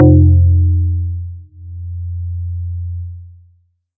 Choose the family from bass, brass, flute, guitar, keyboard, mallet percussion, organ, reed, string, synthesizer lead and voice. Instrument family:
guitar